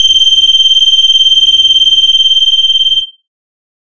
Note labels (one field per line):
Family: bass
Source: synthesizer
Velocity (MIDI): 50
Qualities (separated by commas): distorted